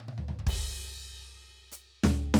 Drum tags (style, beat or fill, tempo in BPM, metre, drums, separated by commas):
hip-hop, fill, 100 BPM, 4/4, crash, hi-hat pedal, snare, mid tom, floor tom, kick